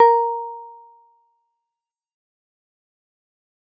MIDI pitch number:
70